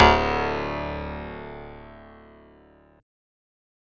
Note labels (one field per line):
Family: synthesizer lead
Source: synthesizer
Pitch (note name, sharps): D1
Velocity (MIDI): 75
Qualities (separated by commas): bright, distorted